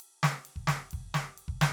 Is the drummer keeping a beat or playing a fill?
fill